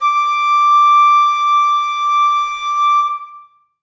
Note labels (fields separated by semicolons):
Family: flute; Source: acoustic; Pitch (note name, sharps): D6; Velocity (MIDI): 100; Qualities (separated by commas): long release, reverb